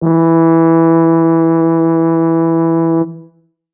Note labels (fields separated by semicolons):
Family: brass; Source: acoustic; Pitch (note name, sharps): E3; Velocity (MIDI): 75; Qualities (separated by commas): dark